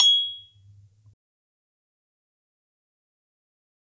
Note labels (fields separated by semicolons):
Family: mallet percussion; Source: acoustic; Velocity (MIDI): 25; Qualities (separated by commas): fast decay, percussive, reverb